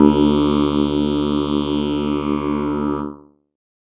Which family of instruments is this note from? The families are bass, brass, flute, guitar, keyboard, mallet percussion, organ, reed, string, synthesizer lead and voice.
keyboard